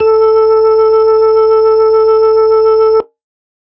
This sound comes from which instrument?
electronic organ